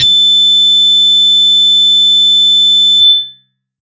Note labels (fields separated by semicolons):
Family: guitar; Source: electronic; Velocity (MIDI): 127; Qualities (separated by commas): bright, distorted